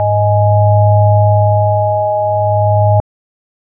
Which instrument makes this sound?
electronic organ